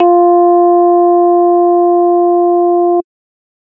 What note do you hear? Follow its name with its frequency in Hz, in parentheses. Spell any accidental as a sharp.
F4 (349.2 Hz)